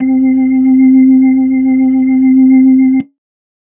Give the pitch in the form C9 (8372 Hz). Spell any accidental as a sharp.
C4 (261.6 Hz)